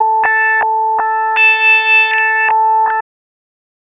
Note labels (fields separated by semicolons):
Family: bass; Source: synthesizer; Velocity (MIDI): 100; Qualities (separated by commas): tempo-synced